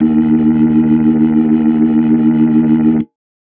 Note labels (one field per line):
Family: organ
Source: electronic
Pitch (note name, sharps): D#2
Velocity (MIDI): 25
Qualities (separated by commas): distorted